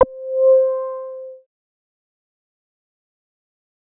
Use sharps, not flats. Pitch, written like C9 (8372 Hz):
C5 (523.3 Hz)